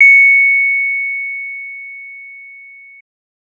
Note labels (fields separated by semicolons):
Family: bass; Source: synthesizer; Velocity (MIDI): 75